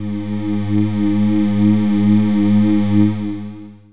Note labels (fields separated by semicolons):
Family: voice; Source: synthesizer; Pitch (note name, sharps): G#2; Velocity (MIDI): 25; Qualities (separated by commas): distorted, long release